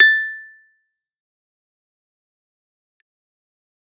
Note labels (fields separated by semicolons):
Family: keyboard; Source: electronic; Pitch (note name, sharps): A6; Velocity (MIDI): 75; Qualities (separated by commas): fast decay, percussive